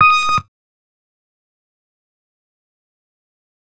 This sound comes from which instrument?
synthesizer bass